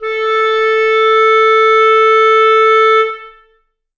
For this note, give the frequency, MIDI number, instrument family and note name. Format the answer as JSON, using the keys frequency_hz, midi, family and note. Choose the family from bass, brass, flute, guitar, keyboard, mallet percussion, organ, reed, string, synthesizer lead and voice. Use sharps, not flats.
{"frequency_hz": 440, "midi": 69, "family": "reed", "note": "A4"}